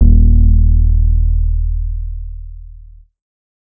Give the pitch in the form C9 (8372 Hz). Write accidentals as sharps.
D#1 (38.89 Hz)